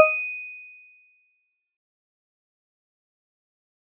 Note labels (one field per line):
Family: mallet percussion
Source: acoustic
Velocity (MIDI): 100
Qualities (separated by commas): fast decay, percussive